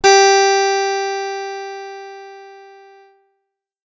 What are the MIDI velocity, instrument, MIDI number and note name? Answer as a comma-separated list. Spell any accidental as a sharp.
100, acoustic guitar, 67, G4